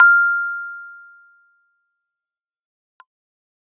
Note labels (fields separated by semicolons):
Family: keyboard; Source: electronic; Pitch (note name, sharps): F6; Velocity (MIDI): 25; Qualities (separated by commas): fast decay